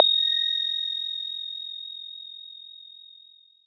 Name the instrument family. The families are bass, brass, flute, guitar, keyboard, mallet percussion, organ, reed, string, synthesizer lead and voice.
mallet percussion